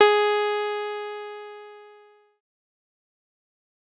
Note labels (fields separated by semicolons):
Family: bass; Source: synthesizer; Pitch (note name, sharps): G#4; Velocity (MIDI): 100; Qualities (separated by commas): bright, distorted, fast decay